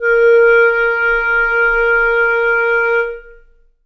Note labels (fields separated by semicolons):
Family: reed; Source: acoustic; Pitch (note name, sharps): A#4; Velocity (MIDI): 50; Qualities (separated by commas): long release, reverb